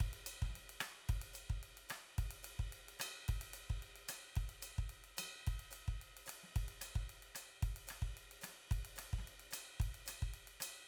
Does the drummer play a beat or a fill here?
beat